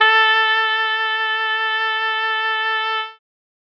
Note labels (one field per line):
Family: reed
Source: acoustic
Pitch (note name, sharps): A4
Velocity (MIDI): 127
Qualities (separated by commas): bright